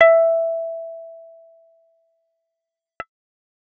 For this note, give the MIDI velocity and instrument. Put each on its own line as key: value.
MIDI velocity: 75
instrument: synthesizer bass